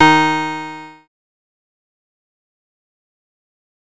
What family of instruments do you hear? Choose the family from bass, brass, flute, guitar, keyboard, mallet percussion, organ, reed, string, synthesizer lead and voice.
bass